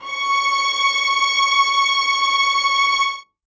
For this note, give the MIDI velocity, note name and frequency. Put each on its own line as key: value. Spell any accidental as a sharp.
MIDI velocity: 50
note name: C#6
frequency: 1109 Hz